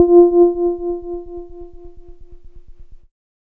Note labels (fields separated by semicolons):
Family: keyboard; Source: electronic; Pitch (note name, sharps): F4; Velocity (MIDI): 127; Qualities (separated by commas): dark